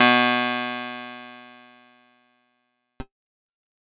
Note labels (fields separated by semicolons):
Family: keyboard; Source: electronic; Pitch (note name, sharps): B2; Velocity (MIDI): 50; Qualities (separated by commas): bright